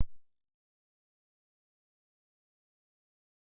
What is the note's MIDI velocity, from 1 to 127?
75